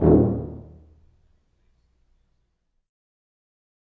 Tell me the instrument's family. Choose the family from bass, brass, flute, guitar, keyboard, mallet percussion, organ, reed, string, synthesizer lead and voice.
brass